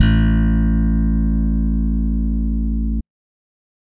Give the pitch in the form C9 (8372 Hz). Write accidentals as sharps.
A1 (55 Hz)